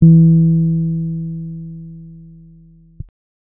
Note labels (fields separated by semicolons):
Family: keyboard; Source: electronic; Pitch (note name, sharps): E3; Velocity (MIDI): 25; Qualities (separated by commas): dark